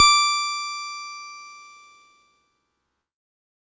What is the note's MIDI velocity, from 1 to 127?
50